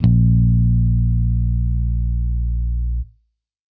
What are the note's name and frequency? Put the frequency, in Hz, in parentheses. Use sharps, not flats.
A#1 (58.27 Hz)